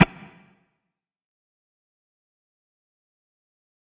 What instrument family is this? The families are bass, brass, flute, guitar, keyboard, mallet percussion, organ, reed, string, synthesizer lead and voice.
guitar